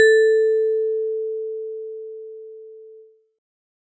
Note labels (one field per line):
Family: mallet percussion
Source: acoustic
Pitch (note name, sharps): A4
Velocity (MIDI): 100